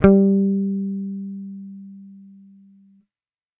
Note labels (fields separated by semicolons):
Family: bass; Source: electronic; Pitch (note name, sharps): G3; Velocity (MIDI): 75